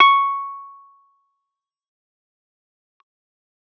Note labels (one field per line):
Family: keyboard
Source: electronic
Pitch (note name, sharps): C#6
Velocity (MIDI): 100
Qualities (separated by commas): fast decay, percussive